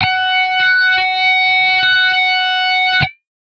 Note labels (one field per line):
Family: guitar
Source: synthesizer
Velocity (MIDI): 75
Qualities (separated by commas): bright, distorted